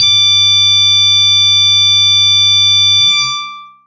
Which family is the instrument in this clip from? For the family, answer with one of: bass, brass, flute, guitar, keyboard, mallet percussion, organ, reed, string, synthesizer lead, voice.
guitar